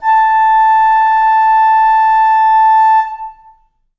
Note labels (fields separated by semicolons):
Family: flute; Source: acoustic; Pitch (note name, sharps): A5; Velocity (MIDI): 75; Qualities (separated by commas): long release, reverb